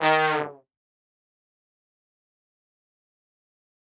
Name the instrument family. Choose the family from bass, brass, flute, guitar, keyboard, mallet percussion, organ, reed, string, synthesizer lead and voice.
brass